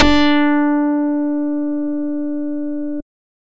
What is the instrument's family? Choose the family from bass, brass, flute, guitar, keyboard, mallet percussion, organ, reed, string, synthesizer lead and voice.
bass